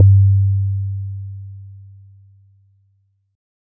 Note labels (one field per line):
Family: mallet percussion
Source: acoustic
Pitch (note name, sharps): G2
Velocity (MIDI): 25